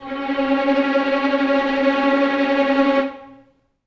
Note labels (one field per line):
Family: string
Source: acoustic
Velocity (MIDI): 25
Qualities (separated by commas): non-linear envelope, reverb